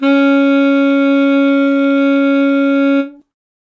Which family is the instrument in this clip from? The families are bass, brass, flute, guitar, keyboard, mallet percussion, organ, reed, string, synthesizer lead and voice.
reed